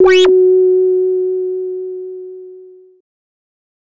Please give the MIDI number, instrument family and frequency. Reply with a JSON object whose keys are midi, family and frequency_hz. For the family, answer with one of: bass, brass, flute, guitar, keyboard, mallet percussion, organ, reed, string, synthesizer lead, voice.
{"midi": 66, "family": "bass", "frequency_hz": 370}